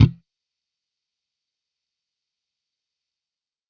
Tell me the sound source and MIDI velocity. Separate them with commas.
electronic, 127